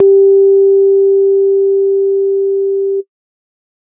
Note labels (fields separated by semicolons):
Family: organ; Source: electronic; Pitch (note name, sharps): G4; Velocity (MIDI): 25; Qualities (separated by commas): dark